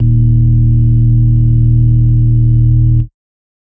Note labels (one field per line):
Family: organ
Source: electronic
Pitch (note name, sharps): D#1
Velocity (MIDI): 127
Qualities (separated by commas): dark